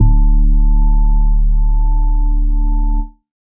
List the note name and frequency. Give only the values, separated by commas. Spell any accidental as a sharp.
D1, 36.71 Hz